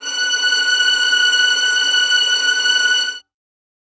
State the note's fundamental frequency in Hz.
1480 Hz